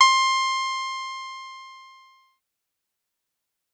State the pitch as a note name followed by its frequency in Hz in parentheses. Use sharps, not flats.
C6 (1047 Hz)